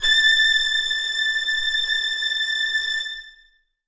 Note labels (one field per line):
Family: string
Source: acoustic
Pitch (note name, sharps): A6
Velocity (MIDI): 127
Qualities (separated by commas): reverb